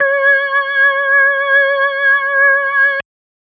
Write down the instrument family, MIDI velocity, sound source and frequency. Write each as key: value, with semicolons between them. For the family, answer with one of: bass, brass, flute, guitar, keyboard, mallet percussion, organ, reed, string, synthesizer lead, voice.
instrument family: organ; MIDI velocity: 50; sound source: electronic; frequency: 554.4 Hz